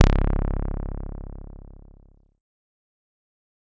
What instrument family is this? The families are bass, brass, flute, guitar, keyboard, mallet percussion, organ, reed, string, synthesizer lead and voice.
bass